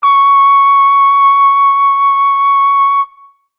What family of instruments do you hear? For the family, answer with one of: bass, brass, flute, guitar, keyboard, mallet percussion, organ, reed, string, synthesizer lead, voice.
brass